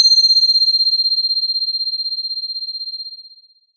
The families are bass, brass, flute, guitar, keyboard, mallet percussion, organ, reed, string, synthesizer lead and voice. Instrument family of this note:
guitar